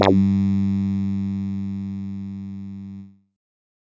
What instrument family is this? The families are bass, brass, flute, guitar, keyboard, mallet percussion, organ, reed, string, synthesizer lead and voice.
bass